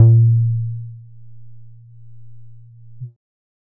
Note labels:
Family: bass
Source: synthesizer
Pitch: A#2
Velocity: 25

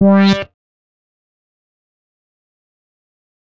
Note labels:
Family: bass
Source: synthesizer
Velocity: 100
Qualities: fast decay, percussive

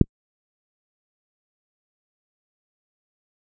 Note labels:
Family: guitar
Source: electronic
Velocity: 50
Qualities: fast decay, percussive

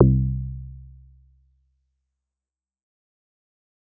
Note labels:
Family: bass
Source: synthesizer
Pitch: C2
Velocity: 100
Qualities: dark, fast decay

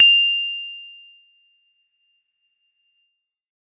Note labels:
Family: keyboard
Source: electronic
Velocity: 100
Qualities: bright

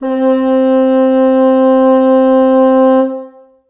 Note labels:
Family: reed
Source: acoustic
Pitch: C4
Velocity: 127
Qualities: long release, reverb

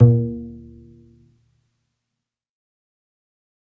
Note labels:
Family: string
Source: acoustic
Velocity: 100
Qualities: fast decay, percussive, reverb

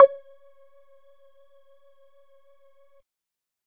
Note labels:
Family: bass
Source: synthesizer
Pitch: C#5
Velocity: 25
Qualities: percussive

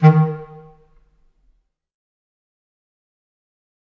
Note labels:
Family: reed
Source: acoustic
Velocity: 50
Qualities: fast decay, percussive, reverb

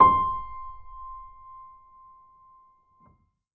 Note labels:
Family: keyboard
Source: acoustic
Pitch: C6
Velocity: 25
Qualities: reverb

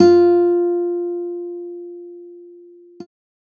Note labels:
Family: guitar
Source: electronic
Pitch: F4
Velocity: 25

